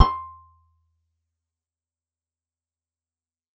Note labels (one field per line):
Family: guitar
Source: acoustic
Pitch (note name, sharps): C6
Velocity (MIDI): 127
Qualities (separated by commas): fast decay, percussive